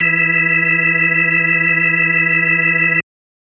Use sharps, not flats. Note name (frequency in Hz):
E3 (164.8 Hz)